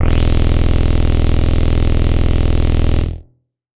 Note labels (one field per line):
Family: bass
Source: synthesizer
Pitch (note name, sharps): E0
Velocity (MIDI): 127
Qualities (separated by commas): distorted